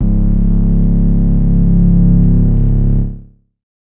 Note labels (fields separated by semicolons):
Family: synthesizer lead; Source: synthesizer; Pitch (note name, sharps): C#1; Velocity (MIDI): 100; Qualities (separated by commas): distorted, multiphonic, non-linear envelope